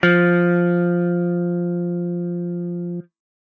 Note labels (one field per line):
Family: guitar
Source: electronic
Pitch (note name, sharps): F3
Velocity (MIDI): 100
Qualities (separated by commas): distorted